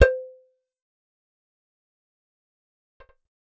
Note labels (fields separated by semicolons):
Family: bass; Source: synthesizer; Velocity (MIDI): 100; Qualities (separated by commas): fast decay, percussive